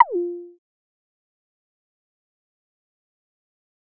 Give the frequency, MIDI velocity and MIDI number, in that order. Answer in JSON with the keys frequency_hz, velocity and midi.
{"frequency_hz": 349.2, "velocity": 25, "midi": 65}